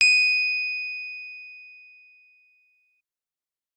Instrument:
electronic keyboard